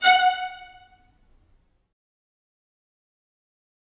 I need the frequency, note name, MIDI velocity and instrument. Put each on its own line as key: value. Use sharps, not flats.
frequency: 740 Hz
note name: F#5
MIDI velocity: 127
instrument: acoustic string instrument